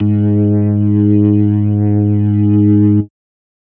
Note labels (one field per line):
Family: organ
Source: electronic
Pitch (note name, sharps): G#2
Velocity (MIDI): 50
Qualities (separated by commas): distorted